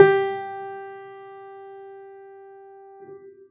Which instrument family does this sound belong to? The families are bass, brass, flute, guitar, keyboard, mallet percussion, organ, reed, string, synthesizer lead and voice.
keyboard